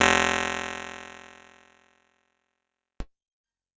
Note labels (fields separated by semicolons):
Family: keyboard; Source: electronic; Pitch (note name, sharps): F1; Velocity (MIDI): 50; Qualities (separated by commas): bright, fast decay